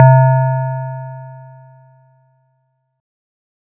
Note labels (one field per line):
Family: mallet percussion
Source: acoustic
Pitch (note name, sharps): C3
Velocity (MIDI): 25